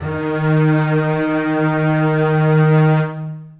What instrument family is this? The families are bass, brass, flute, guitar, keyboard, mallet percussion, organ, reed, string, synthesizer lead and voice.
string